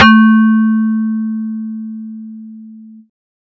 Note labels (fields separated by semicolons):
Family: bass; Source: synthesizer; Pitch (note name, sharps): A3; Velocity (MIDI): 100